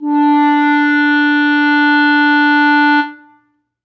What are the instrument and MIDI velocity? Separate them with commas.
acoustic reed instrument, 100